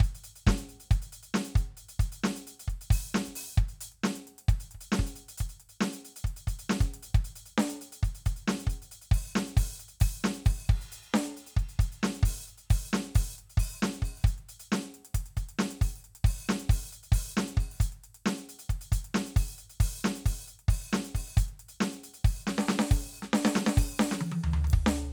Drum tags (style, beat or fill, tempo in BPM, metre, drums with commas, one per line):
rock
beat
135 BPM
4/4
crash, ride, closed hi-hat, open hi-hat, hi-hat pedal, snare, high tom, floor tom, kick